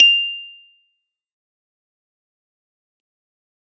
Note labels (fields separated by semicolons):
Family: keyboard; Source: electronic; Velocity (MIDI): 127; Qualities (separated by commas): bright, fast decay, percussive